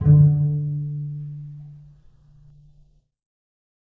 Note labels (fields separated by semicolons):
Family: string; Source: acoustic; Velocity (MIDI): 50; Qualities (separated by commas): dark, reverb